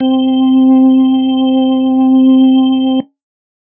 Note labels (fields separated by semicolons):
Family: organ; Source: electronic; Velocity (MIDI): 100; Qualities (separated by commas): dark